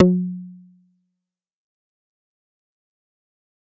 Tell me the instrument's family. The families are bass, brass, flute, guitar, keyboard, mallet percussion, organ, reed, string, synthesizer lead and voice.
bass